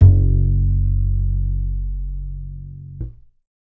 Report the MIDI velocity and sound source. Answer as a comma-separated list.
100, acoustic